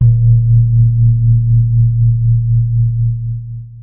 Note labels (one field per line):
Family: keyboard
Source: electronic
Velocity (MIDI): 100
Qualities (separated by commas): dark, long release, reverb